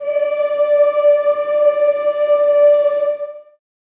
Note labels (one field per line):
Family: voice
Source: acoustic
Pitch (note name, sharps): D5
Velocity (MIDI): 50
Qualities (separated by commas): long release, reverb